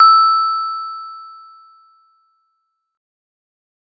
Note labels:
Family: mallet percussion; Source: acoustic; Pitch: E6; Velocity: 25

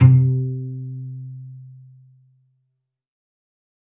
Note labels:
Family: string; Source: acoustic; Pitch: C3; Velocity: 25; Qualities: dark, reverb

